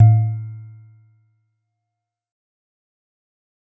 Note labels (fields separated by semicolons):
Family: mallet percussion; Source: acoustic; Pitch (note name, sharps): A2; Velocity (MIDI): 75; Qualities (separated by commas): dark, fast decay, percussive